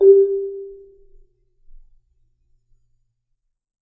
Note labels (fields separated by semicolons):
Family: mallet percussion; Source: acoustic; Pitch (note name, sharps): G4; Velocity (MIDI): 50; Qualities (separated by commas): dark, reverb